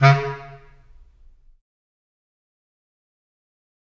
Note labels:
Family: reed; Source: acoustic; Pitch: C#3; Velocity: 75; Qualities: fast decay, percussive, reverb

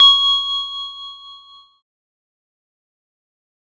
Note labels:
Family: keyboard; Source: electronic; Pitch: C#6; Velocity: 25; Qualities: fast decay, reverb

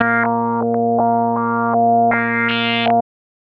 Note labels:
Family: bass; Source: synthesizer; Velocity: 100; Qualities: tempo-synced

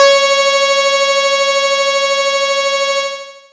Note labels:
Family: bass; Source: synthesizer; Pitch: C#5; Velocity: 75; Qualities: bright, distorted, long release

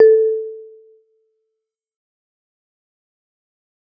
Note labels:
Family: mallet percussion; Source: acoustic; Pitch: A4; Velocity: 100; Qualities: fast decay, percussive, reverb

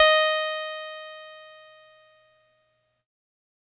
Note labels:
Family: keyboard; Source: electronic; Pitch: D#5; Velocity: 50; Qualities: bright, distorted

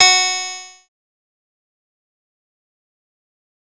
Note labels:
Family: bass; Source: synthesizer; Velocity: 25; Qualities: bright, distorted, fast decay

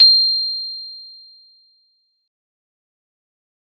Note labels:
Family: mallet percussion; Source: acoustic; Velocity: 75; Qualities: bright, fast decay

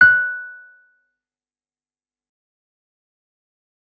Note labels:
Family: keyboard; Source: electronic; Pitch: F#6; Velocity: 127; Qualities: fast decay, percussive

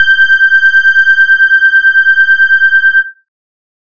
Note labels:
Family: bass; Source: synthesizer; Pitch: G6; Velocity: 25; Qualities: distorted

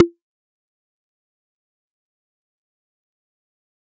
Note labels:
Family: bass; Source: synthesizer; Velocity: 25; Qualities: fast decay, percussive

